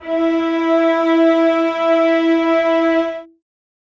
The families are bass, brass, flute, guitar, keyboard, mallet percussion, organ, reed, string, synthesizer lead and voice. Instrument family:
string